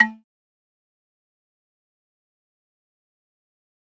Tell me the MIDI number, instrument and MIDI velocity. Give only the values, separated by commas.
57, acoustic mallet percussion instrument, 127